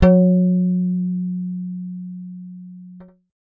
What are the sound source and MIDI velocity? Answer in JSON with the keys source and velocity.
{"source": "synthesizer", "velocity": 100}